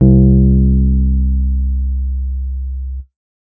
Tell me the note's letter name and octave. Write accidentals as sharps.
C2